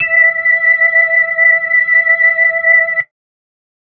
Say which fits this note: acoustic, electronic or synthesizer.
electronic